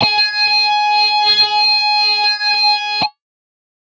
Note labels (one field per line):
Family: guitar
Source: synthesizer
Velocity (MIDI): 127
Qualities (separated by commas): bright, distorted